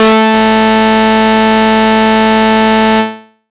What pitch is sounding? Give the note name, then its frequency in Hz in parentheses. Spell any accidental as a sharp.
A3 (220 Hz)